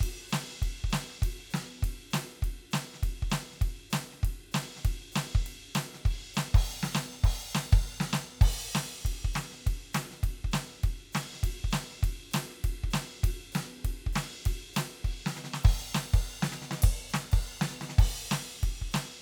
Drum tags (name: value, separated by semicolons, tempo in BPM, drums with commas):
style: rockabilly; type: beat; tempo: 200 BPM; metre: 4/4; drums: crash, ride, hi-hat pedal, snare, cross-stick, kick